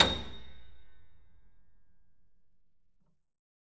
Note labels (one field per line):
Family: keyboard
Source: acoustic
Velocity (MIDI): 127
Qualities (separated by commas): reverb